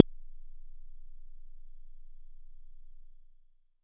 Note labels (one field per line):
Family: bass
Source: synthesizer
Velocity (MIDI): 75